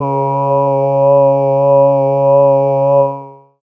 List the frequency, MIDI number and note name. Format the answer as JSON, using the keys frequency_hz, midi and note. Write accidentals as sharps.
{"frequency_hz": 138.6, "midi": 49, "note": "C#3"}